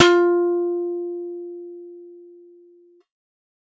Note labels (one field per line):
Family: guitar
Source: synthesizer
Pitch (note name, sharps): F4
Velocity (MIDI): 75